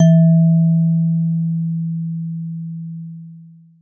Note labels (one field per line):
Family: mallet percussion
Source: acoustic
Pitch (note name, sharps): E3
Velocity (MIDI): 127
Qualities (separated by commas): long release